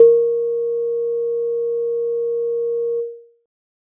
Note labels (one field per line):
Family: keyboard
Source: electronic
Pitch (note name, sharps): A#4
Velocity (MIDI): 50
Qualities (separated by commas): dark